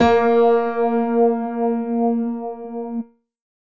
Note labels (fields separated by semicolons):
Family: keyboard; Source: electronic; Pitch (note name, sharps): A#3; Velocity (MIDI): 100; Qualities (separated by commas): reverb